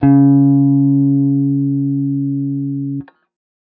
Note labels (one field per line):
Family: guitar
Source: electronic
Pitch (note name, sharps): C#3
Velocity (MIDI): 100